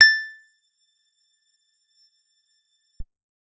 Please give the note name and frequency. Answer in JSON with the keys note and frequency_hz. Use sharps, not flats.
{"note": "A6", "frequency_hz": 1760}